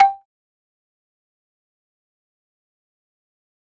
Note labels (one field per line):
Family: mallet percussion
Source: acoustic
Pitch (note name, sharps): G5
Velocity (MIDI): 127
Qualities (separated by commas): fast decay, percussive, reverb